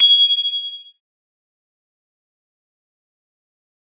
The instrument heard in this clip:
electronic organ